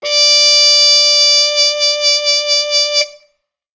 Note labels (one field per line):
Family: brass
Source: acoustic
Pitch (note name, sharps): D5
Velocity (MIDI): 127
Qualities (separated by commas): bright